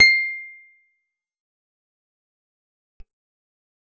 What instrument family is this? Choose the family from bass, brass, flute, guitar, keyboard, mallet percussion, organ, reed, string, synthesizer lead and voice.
guitar